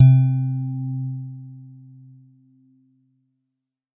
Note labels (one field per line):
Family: mallet percussion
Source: acoustic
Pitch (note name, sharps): C3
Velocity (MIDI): 75